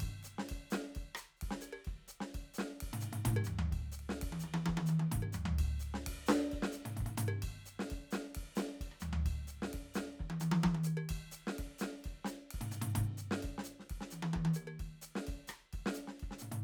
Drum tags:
Dominican merengue
beat
130 BPM
4/4
ride, ride bell, hi-hat pedal, percussion, snare, cross-stick, high tom, mid tom, floor tom, kick

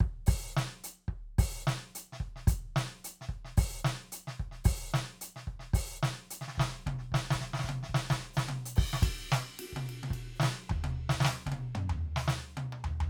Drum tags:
swing
beat
110 BPM
4/4
crash, ride, ride bell, closed hi-hat, open hi-hat, hi-hat pedal, snare, cross-stick, high tom, mid tom, floor tom, kick

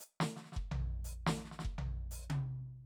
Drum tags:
New Orleans funk
fill
84 BPM
4/4
hi-hat pedal, snare, high tom, floor tom, kick

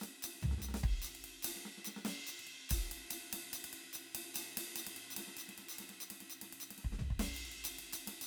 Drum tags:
fast jazz
beat
290 BPM
4/4
ride, hi-hat pedal, snare, floor tom, kick

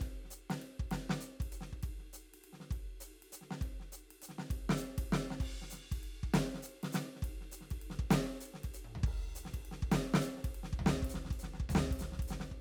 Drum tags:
jazz
beat
200 BPM
3/4
crash, ride, ride bell, hi-hat pedal, snare, high tom, floor tom, kick

